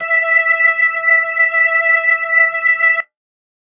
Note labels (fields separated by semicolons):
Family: organ; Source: electronic; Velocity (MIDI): 25